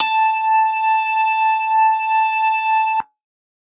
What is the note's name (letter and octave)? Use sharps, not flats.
A5